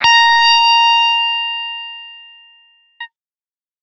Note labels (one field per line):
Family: guitar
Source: electronic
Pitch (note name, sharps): A#5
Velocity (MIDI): 75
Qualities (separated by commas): bright, distorted